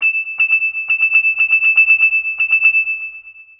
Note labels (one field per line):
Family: mallet percussion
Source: synthesizer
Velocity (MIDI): 25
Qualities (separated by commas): long release, multiphonic, tempo-synced